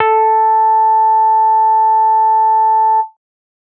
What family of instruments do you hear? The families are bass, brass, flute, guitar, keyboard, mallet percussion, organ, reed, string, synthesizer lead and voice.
bass